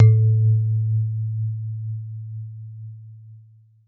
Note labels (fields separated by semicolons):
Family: mallet percussion; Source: acoustic; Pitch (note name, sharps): A2; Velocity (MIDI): 100